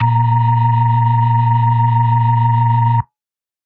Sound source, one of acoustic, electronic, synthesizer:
electronic